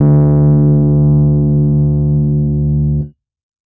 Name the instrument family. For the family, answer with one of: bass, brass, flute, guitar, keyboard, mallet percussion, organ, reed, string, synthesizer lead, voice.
keyboard